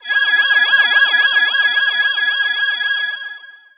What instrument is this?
synthesizer voice